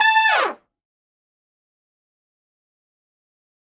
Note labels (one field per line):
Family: brass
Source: acoustic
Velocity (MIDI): 25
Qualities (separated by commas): bright, fast decay, reverb